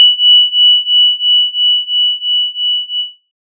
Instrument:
synthesizer lead